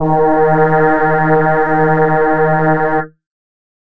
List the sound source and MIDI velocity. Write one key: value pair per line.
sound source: synthesizer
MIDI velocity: 75